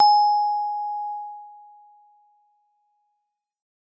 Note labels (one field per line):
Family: mallet percussion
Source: acoustic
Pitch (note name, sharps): G#5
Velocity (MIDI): 100